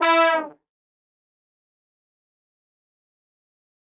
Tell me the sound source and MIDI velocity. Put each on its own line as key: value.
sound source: acoustic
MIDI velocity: 25